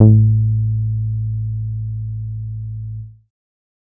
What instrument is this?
synthesizer bass